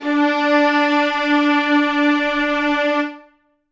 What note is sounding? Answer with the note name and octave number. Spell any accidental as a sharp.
D4